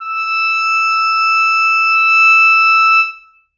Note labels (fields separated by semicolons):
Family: reed; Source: acoustic; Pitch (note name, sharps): E6; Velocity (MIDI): 100; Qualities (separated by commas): reverb